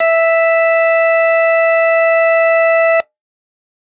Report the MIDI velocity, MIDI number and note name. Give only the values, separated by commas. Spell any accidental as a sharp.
127, 76, E5